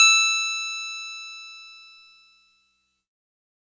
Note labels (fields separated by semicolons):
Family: keyboard; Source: electronic; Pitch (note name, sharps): E6; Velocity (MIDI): 50